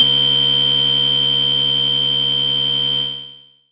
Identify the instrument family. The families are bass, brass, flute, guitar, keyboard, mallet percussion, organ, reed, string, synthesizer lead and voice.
bass